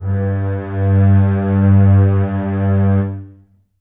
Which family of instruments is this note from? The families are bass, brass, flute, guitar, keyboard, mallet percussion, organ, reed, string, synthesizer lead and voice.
string